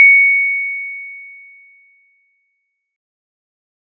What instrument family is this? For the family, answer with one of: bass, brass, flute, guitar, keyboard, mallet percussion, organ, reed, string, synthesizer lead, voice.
mallet percussion